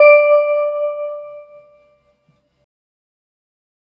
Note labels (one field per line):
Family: organ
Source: electronic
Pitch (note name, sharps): D5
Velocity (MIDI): 25